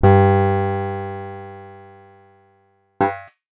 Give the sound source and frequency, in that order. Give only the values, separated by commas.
acoustic, 98 Hz